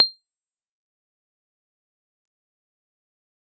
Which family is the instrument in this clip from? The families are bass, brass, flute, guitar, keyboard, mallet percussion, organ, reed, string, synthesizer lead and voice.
guitar